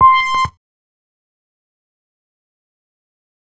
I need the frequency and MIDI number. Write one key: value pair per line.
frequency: 1047 Hz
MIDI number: 84